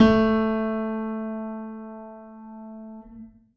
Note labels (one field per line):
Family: keyboard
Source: acoustic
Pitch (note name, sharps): A3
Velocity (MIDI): 127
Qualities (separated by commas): reverb